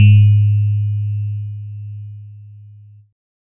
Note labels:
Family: keyboard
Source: electronic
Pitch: G#2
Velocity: 75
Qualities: distorted

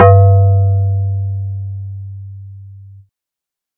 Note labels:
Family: bass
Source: synthesizer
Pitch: G2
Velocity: 100

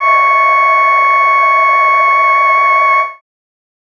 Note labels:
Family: voice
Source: synthesizer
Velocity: 75

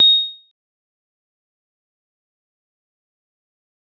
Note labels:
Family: mallet percussion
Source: acoustic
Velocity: 25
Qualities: bright, fast decay, non-linear envelope, percussive

